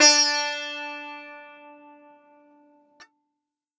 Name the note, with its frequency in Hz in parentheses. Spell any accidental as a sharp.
D4 (293.7 Hz)